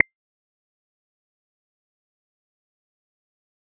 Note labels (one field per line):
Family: bass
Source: synthesizer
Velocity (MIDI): 100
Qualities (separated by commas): fast decay, percussive